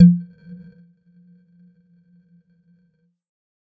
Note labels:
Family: mallet percussion; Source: electronic; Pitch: F3; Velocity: 25; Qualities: dark, non-linear envelope, percussive

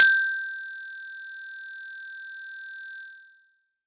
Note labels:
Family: mallet percussion; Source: acoustic; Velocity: 50; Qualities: bright, distorted

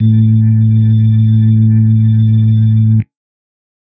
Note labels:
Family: organ; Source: electronic; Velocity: 50; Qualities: dark

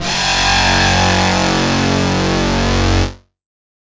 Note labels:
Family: guitar; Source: electronic; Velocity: 100

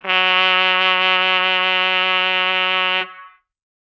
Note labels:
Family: brass; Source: acoustic; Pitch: F#3; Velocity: 100; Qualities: distorted

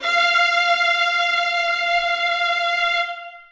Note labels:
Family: string; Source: acoustic; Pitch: F5; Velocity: 127; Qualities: bright, reverb

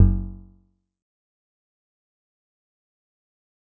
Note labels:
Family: guitar; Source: synthesizer; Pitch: F#1; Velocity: 25; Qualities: dark, fast decay, percussive

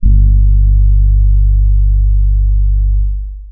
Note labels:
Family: keyboard; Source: electronic; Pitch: G1; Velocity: 75; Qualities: dark, long release

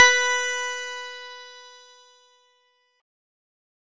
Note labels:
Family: synthesizer lead; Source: synthesizer; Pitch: B4; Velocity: 25; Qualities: bright, distorted

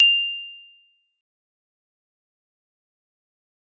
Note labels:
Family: mallet percussion; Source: acoustic; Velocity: 127; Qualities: bright, fast decay, percussive

